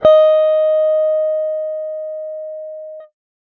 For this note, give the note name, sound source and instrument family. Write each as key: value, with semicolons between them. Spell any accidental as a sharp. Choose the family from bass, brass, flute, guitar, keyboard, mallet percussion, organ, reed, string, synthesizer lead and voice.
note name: D#5; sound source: electronic; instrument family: guitar